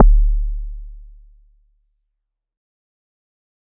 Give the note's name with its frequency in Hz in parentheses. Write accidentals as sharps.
D1 (36.71 Hz)